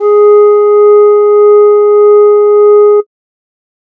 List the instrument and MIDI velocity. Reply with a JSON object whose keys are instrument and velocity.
{"instrument": "synthesizer flute", "velocity": 100}